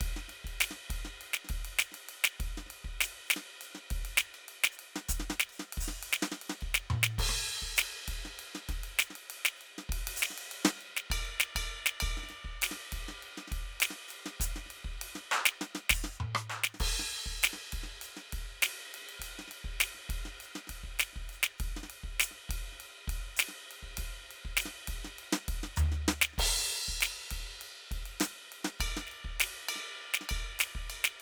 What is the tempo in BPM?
100 BPM